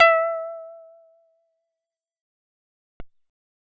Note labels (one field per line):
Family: bass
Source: synthesizer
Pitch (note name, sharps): E5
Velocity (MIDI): 75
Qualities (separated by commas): fast decay